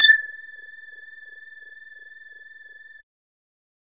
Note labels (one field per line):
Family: bass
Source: synthesizer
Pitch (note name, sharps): A6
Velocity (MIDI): 100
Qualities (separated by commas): percussive